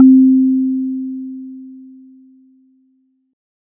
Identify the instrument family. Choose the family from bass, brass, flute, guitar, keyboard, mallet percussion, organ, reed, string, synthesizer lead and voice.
mallet percussion